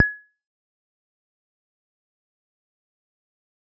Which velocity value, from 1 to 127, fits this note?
75